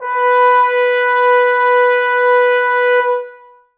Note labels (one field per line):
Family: brass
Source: acoustic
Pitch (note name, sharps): B4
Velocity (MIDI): 100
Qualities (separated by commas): long release, reverb